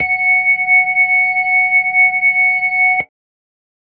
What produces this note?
electronic keyboard